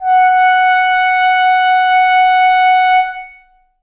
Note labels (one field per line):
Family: reed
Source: acoustic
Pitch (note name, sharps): F#5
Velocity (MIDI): 100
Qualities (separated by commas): reverb